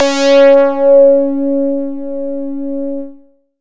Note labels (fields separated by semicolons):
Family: bass; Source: synthesizer; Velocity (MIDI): 75; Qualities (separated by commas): bright, distorted